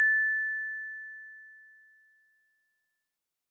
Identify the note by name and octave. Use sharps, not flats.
A6